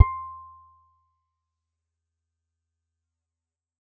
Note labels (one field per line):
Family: guitar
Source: acoustic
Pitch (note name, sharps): C6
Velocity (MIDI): 75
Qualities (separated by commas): fast decay, percussive